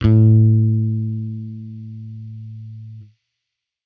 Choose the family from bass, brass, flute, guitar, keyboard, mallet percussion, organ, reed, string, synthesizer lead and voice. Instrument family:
bass